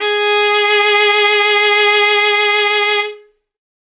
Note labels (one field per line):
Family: string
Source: acoustic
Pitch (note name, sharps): G#4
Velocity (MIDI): 75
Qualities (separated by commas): bright